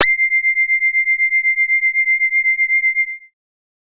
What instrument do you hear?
synthesizer bass